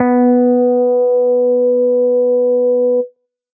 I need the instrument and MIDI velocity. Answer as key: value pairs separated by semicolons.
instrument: synthesizer bass; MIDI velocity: 127